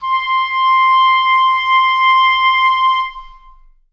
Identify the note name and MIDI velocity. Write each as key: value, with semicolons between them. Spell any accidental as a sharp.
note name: C6; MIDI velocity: 50